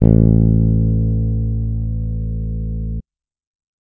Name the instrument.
electronic bass